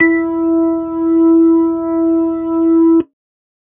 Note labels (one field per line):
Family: organ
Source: electronic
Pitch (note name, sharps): E4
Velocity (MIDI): 25